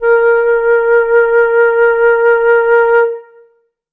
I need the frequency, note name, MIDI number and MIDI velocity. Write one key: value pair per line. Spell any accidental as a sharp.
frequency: 466.2 Hz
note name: A#4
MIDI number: 70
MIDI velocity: 25